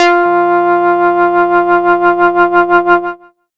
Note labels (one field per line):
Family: bass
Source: synthesizer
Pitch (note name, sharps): F4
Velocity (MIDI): 25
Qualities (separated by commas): distorted